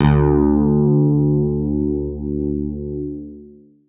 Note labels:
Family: guitar; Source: electronic; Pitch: D2; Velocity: 100; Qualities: long release

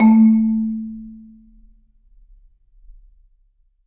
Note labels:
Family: mallet percussion; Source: acoustic; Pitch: A3; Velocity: 75; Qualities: reverb

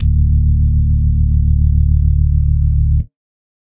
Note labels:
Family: organ; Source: electronic; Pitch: D1; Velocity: 75; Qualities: dark, reverb

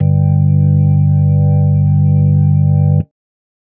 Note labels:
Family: organ; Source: electronic; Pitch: G1; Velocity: 75; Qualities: dark

